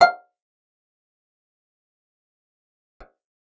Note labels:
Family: guitar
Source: acoustic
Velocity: 127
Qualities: fast decay, percussive, reverb

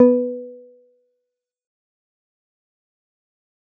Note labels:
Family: guitar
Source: synthesizer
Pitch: B3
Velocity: 50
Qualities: dark, fast decay, percussive

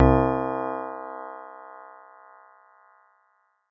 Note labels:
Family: keyboard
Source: electronic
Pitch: C2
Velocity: 75

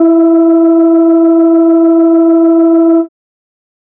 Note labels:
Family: organ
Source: electronic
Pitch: E4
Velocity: 100

